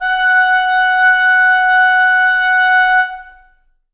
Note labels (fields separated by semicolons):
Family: reed; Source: acoustic; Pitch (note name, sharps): F#5; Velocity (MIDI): 100; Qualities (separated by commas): long release, reverb